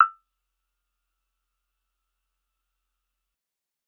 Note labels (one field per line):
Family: bass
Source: synthesizer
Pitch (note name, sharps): E6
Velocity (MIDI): 127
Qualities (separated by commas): percussive